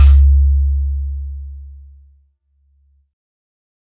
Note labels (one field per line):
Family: keyboard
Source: synthesizer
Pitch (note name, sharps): C#2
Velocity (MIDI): 50